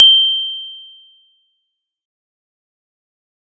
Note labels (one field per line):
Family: mallet percussion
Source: acoustic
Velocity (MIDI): 127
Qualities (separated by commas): bright, fast decay